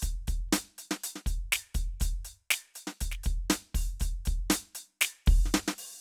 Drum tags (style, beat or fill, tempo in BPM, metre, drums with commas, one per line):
rock
beat
120 BPM
4/4
closed hi-hat, open hi-hat, hi-hat pedal, snare, kick